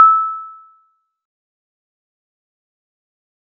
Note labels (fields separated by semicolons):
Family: mallet percussion; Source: acoustic; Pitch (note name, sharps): E6; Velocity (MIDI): 25; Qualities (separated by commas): fast decay, percussive